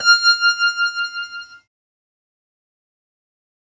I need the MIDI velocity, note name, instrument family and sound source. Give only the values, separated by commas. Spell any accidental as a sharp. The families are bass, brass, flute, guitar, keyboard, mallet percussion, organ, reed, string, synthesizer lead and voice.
50, F6, keyboard, synthesizer